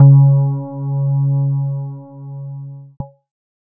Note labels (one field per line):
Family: keyboard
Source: electronic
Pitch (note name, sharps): C#3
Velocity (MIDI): 25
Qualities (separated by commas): dark, distorted